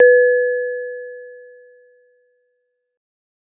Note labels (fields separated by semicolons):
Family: mallet percussion; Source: acoustic; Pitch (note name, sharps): B4; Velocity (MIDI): 25